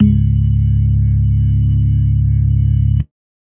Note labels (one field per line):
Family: organ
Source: electronic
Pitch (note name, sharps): C#1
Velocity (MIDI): 25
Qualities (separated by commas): dark